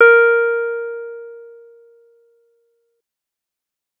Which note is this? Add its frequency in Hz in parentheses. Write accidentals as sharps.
A#4 (466.2 Hz)